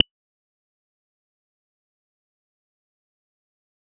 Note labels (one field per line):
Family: bass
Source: synthesizer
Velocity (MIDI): 100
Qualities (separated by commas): fast decay, percussive